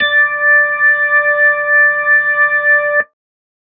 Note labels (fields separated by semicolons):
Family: organ; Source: electronic; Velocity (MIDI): 127